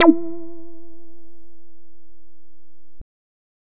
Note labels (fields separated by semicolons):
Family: bass; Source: synthesizer; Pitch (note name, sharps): E4; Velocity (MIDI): 25; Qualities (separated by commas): distorted